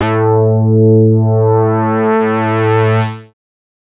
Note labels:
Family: bass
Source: synthesizer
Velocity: 75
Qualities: distorted, multiphonic

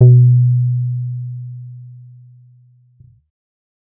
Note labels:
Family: bass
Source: synthesizer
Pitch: B2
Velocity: 25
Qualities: dark

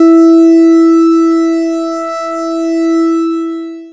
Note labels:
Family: bass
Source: synthesizer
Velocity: 127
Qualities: bright, distorted, long release

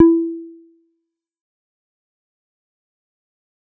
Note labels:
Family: bass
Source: synthesizer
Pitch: E4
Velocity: 75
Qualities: fast decay, percussive

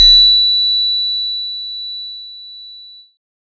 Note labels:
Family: keyboard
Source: electronic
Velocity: 50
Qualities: bright

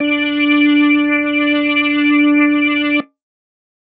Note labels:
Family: organ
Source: electronic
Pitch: D4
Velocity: 25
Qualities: distorted

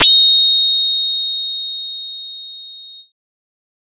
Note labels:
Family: bass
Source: synthesizer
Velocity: 75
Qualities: bright

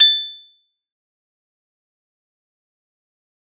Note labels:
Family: mallet percussion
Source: acoustic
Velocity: 100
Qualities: bright, fast decay, percussive

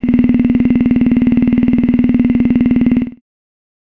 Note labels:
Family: voice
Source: synthesizer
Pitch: D#0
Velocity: 50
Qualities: bright

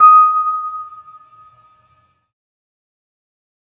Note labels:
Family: keyboard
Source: electronic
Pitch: D#6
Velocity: 75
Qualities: fast decay

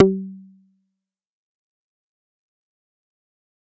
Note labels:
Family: bass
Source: synthesizer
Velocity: 25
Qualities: distorted, fast decay, percussive

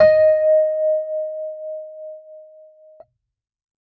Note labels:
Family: keyboard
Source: electronic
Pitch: D#5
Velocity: 127

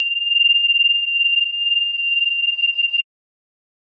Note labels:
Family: mallet percussion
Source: electronic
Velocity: 127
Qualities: multiphonic, non-linear envelope

